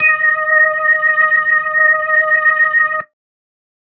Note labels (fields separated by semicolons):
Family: organ; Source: electronic; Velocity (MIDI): 127